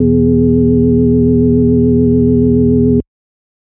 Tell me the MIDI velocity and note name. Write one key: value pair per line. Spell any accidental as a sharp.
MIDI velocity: 100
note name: E2